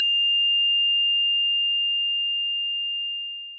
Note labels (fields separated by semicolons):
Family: mallet percussion; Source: acoustic; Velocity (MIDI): 100; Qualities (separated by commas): bright, distorted, long release